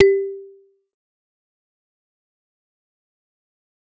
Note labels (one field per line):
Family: mallet percussion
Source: acoustic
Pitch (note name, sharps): G4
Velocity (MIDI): 75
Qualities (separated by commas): fast decay, percussive